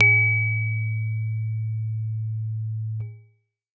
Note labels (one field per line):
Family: keyboard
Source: acoustic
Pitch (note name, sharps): A2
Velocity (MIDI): 25